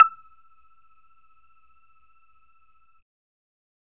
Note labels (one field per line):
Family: bass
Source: synthesizer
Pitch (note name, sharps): E6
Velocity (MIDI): 25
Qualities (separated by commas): percussive